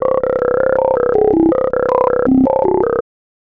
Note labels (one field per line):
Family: bass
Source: synthesizer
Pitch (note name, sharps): C1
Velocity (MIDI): 127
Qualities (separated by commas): tempo-synced